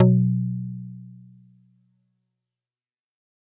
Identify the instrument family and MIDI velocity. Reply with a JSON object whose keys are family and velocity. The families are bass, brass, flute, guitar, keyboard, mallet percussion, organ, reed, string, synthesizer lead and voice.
{"family": "mallet percussion", "velocity": 100}